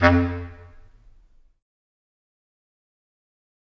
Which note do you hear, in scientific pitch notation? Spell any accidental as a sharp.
F2